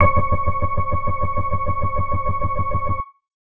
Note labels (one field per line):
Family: keyboard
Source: electronic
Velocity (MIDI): 50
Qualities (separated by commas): distorted